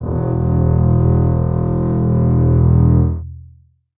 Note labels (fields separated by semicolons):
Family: string; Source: acoustic; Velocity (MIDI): 25; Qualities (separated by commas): long release, reverb